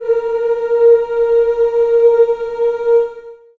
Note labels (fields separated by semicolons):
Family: voice; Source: acoustic; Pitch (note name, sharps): A#4; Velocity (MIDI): 25; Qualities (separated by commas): long release, reverb